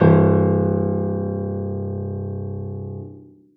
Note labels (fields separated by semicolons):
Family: keyboard; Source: acoustic; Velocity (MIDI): 127; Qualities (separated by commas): reverb